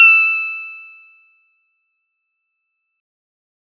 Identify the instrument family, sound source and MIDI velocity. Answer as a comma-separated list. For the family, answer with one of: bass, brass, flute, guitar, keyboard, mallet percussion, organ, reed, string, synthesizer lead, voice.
guitar, synthesizer, 50